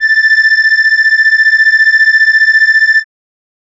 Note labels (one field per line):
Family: keyboard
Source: acoustic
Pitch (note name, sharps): A6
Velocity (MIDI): 100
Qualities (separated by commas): bright